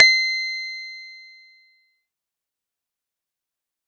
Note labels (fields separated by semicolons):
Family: keyboard; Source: electronic; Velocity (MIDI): 100; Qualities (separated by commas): distorted, fast decay